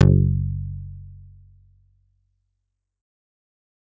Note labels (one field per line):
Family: bass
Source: synthesizer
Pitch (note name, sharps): F#1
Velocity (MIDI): 100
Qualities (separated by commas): distorted